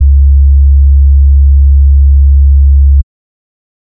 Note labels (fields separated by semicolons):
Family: bass; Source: synthesizer; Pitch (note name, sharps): C#2; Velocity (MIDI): 75; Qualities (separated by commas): dark